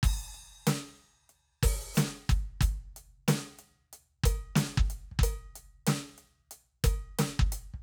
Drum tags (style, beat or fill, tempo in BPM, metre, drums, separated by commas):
hip-hop, beat, 92 BPM, 4/4, crash, closed hi-hat, open hi-hat, hi-hat pedal, snare, kick